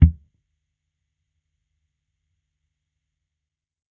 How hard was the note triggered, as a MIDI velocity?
25